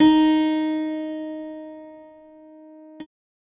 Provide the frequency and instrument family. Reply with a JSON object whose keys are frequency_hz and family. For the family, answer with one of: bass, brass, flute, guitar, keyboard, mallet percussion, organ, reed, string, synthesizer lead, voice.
{"frequency_hz": 311.1, "family": "keyboard"}